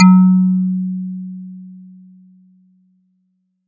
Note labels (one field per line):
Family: mallet percussion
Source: acoustic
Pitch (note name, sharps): F#3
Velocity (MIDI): 50